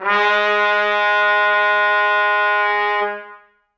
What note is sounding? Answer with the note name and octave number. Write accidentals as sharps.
G#3